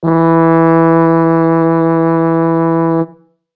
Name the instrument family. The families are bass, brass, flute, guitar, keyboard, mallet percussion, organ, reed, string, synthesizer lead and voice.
brass